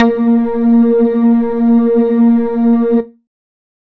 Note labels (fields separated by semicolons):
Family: bass; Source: synthesizer; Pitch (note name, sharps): A#3; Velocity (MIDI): 25